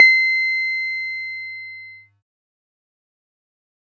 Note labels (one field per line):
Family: keyboard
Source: electronic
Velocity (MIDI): 127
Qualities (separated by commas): fast decay